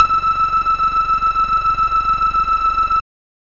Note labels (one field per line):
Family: bass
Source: synthesizer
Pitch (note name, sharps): E6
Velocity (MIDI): 25